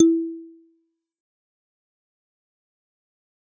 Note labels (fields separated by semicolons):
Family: mallet percussion; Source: acoustic; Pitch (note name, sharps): E4; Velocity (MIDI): 25; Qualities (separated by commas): fast decay, percussive